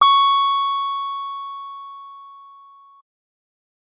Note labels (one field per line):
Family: keyboard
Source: electronic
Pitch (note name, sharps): C#6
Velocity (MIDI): 75